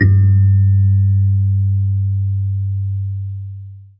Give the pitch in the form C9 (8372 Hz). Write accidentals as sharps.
G2 (98 Hz)